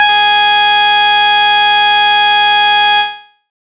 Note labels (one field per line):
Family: bass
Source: synthesizer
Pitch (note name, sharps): G#5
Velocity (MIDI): 25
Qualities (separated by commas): bright, distorted